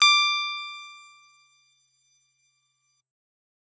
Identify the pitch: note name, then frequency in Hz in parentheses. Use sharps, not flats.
D6 (1175 Hz)